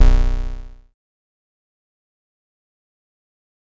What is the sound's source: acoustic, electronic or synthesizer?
synthesizer